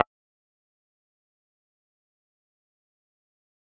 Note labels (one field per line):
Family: bass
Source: synthesizer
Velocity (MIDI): 75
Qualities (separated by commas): fast decay, percussive